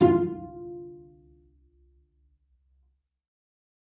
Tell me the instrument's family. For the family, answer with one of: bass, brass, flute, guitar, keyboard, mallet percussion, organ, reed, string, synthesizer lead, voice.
string